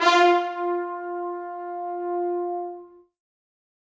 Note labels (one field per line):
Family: brass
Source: acoustic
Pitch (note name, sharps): F4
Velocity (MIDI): 100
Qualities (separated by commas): bright, reverb